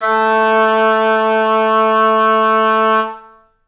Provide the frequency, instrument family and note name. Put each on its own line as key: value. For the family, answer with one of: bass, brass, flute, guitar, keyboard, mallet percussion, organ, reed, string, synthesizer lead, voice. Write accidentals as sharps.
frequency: 220 Hz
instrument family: reed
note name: A3